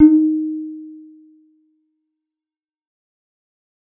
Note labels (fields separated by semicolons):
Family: guitar; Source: electronic; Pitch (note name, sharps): D#4; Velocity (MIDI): 50; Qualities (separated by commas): dark, fast decay, reverb